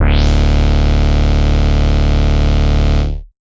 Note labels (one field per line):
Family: bass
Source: synthesizer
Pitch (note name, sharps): D1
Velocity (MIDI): 127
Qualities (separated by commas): bright, distorted